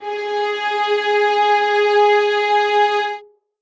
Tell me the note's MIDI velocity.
50